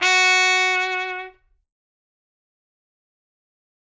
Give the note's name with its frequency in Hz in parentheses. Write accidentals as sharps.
F#4 (370 Hz)